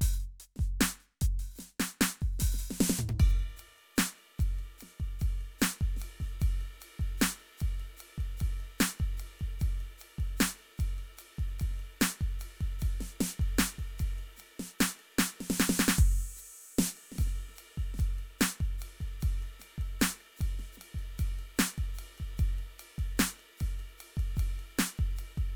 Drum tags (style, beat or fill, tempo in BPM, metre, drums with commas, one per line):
hip-hop
beat
75 BPM
4/4
crash, ride, ride bell, closed hi-hat, open hi-hat, hi-hat pedal, snare, floor tom, kick